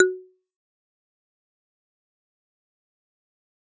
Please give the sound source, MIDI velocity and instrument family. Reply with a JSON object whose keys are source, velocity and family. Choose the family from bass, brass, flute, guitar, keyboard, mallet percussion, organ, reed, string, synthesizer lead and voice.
{"source": "acoustic", "velocity": 75, "family": "mallet percussion"}